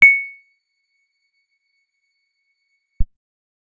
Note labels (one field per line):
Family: guitar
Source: acoustic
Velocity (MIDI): 25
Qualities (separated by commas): percussive